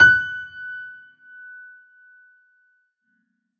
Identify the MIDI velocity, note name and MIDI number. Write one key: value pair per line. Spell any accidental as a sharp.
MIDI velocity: 100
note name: F#6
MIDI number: 90